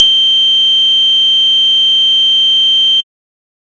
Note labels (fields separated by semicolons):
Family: bass; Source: synthesizer; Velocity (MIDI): 100; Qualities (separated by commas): bright, distorted, tempo-synced